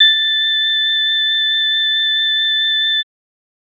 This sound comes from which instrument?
electronic organ